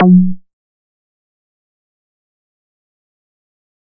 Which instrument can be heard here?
synthesizer bass